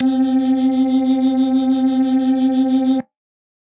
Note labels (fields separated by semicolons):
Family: organ; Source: electronic; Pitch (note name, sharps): C4; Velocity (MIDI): 127; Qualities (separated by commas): bright